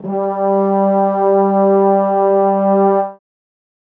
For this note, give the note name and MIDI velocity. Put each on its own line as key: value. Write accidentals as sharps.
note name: G3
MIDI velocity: 50